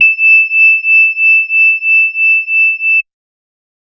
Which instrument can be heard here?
electronic organ